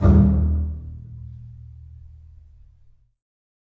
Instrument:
acoustic string instrument